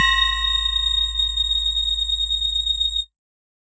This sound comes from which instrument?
electronic mallet percussion instrument